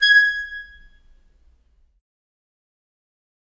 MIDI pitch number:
92